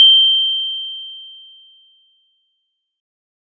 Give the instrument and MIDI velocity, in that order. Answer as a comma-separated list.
acoustic mallet percussion instrument, 50